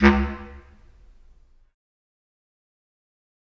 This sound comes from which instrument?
acoustic reed instrument